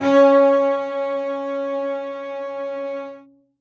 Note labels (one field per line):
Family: string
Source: acoustic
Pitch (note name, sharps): C#4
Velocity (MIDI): 127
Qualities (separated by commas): reverb